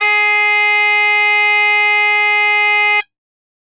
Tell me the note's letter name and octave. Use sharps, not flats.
G#4